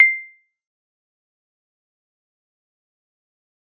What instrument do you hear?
acoustic mallet percussion instrument